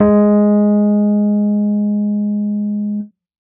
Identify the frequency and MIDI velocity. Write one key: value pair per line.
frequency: 207.7 Hz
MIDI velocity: 100